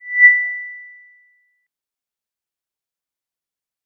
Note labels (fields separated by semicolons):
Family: mallet percussion; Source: electronic; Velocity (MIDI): 50; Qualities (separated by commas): bright, fast decay